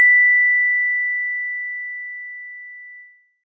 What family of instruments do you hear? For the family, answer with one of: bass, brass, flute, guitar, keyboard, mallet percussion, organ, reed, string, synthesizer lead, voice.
mallet percussion